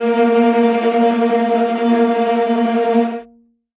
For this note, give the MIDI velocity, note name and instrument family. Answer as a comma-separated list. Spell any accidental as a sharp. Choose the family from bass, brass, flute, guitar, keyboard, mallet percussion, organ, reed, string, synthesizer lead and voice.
100, A#3, string